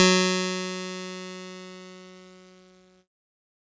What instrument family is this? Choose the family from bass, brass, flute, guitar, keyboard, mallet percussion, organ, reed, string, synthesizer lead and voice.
keyboard